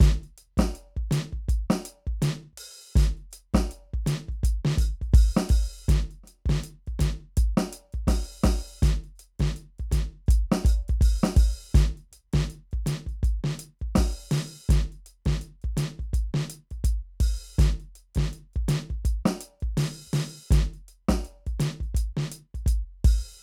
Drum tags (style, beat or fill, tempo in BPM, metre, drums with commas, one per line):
New Orleans funk
beat
82 BPM
4/4
closed hi-hat, open hi-hat, hi-hat pedal, snare, kick